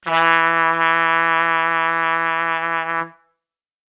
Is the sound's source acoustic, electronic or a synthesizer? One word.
acoustic